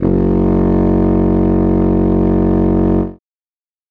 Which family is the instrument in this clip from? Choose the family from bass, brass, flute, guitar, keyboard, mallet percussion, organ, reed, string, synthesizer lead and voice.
reed